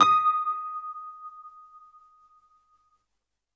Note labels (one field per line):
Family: keyboard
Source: electronic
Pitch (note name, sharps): D#6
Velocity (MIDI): 127